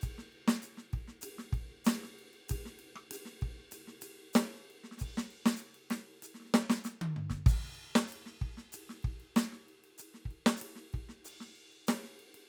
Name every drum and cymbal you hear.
crash, ride, hi-hat pedal, snare, cross-stick, high tom, floor tom and kick